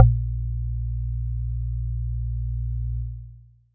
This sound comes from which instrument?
acoustic mallet percussion instrument